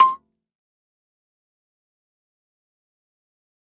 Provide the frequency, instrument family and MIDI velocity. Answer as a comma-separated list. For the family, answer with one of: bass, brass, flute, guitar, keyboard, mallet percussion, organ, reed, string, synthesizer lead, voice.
1047 Hz, mallet percussion, 127